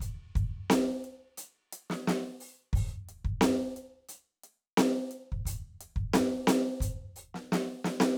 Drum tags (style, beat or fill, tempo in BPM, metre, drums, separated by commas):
rock, beat, 88 BPM, 4/4, closed hi-hat, open hi-hat, snare, kick